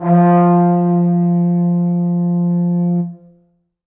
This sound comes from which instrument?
acoustic brass instrument